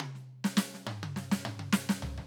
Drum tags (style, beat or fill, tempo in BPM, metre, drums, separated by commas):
soul, fill, 105 BPM, 4/4, snare, high tom, mid tom, floor tom